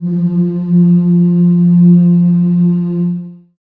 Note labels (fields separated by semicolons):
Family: voice; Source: acoustic; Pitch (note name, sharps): F3; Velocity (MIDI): 75; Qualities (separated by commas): dark, reverb